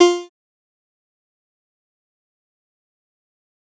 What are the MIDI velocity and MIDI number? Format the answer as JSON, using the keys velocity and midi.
{"velocity": 100, "midi": 65}